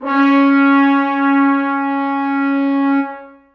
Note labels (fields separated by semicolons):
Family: brass; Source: acoustic; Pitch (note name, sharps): C#4; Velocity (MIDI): 75; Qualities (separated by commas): reverb